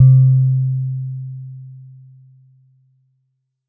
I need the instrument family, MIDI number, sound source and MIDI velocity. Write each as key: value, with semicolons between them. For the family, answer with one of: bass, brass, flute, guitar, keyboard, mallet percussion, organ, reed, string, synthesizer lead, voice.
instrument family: mallet percussion; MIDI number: 48; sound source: acoustic; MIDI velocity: 25